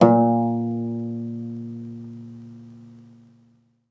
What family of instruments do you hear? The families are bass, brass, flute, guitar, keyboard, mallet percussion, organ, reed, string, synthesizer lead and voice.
guitar